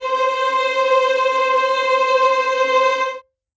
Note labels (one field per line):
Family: string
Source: acoustic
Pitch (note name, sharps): C5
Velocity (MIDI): 75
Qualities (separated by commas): bright, non-linear envelope, reverb